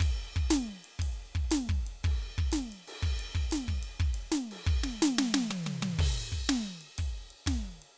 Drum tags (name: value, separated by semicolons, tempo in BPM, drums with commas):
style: rock; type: beat; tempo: 120 BPM; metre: 4/4; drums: crash, ride, snare, high tom, kick